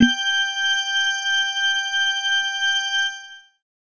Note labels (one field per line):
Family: organ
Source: electronic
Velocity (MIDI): 100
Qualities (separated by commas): reverb